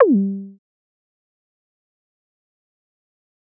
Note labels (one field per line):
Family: bass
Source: synthesizer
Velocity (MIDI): 25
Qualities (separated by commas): fast decay, percussive